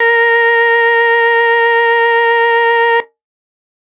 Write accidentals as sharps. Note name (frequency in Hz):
A#4 (466.2 Hz)